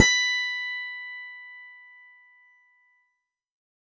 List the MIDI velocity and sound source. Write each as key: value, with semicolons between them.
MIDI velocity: 100; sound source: electronic